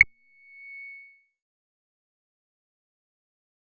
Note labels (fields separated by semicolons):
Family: bass; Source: synthesizer; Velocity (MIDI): 75; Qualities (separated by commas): fast decay